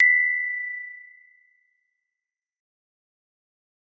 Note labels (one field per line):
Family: mallet percussion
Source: acoustic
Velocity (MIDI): 75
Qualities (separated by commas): fast decay